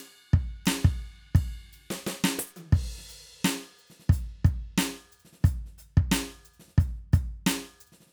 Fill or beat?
beat